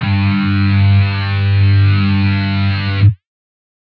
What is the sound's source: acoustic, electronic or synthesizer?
electronic